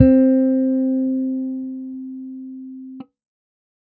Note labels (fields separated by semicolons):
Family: bass; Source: electronic; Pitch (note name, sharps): C4; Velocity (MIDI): 50; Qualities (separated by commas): dark